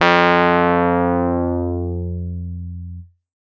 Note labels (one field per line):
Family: keyboard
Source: electronic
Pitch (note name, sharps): F2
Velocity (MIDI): 127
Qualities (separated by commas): distorted